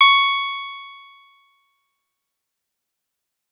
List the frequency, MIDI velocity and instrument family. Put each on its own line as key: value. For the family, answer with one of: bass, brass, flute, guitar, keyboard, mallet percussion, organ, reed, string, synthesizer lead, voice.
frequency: 1109 Hz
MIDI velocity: 127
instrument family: guitar